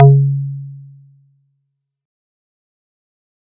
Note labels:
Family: mallet percussion; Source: acoustic; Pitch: C#3; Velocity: 75; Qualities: fast decay

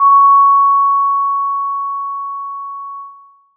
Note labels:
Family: mallet percussion; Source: acoustic; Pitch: C#6; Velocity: 25; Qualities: reverb

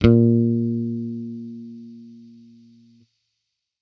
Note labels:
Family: bass; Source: electronic; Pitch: A#2; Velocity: 25; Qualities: distorted

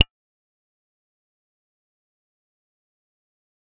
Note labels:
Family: bass; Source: synthesizer; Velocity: 25; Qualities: fast decay, percussive

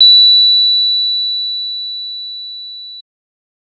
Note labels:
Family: bass; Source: synthesizer; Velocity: 25; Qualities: bright

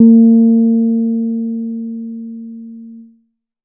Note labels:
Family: bass; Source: synthesizer; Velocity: 50; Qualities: dark

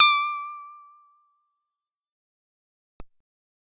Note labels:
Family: bass; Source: synthesizer; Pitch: D6; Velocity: 75; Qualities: fast decay, percussive

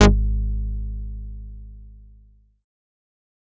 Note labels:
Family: bass; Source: synthesizer; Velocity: 25; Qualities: distorted, fast decay

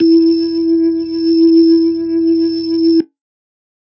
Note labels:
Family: organ; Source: electronic; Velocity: 25

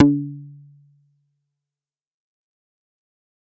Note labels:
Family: bass; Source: synthesizer; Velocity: 50; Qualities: distorted, fast decay, percussive

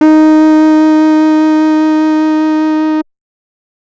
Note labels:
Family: bass; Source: synthesizer; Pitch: D#4; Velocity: 127; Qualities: distorted

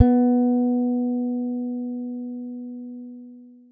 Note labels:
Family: guitar; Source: acoustic; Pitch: B3; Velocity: 50; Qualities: dark, long release

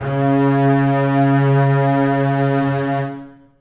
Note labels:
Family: string; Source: acoustic; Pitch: C#3; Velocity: 100; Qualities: reverb

